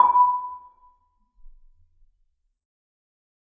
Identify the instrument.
acoustic mallet percussion instrument